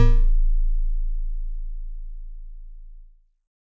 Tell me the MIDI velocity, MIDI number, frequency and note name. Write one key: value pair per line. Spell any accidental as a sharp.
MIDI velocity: 25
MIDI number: 21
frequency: 27.5 Hz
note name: A0